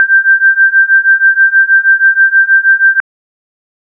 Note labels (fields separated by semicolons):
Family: organ; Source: electronic; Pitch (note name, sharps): G6; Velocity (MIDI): 127